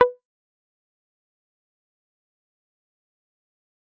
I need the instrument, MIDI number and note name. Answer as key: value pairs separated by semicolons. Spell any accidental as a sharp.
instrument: electronic guitar; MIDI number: 71; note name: B4